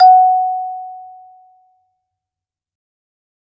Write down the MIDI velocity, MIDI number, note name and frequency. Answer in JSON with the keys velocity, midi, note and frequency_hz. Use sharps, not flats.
{"velocity": 100, "midi": 78, "note": "F#5", "frequency_hz": 740}